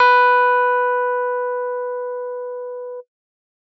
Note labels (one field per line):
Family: keyboard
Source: acoustic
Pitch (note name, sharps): B4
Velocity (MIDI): 127